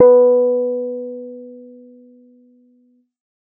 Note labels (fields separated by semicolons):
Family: keyboard; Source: electronic; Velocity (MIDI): 25